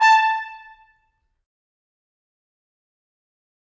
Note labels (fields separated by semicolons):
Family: brass; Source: acoustic; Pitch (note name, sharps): A5; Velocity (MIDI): 100; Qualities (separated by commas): fast decay, percussive, reverb